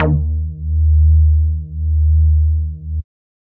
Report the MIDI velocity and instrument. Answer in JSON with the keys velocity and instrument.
{"velocity": 100, "instrument": "synthesizer bass"}